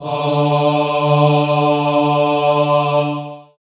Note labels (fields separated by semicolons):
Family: voice; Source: acoustic; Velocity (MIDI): 75; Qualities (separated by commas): long release, reverb